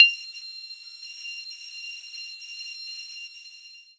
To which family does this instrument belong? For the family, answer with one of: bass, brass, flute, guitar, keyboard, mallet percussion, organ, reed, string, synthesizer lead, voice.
mallet percussion